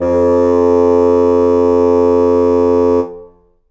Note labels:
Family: reed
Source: acoustic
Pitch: F2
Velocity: 127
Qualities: reverb

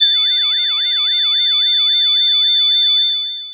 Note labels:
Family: voice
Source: synthesizer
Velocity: 100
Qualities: bright, distorted, long release

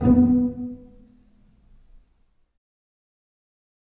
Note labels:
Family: string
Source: acoustic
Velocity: 50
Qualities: dark, fast decay, reverb

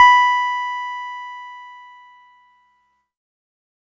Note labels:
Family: keyboard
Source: electronic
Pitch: B5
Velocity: 100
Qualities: distorted

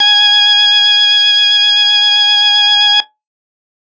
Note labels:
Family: organ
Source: electronic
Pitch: G#5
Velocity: 127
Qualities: bright, distorted

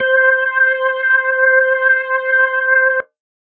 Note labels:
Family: organ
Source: electronic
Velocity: 127

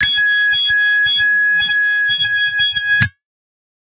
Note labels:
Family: guitar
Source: electronic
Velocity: 75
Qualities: bright, distorted

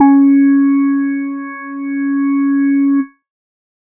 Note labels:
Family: organ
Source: electronic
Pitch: C#4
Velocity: 50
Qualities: dark

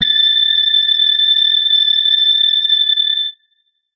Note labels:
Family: guitar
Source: electronic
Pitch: A6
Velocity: 100

